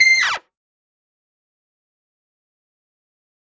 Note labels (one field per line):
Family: brass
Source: acoustic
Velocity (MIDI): 25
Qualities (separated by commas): fast decay, percussive, reverb